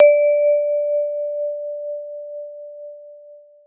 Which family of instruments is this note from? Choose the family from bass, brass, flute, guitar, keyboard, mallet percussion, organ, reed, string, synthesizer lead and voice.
mallet percussion